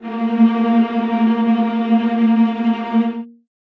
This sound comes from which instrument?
acoustic string instrument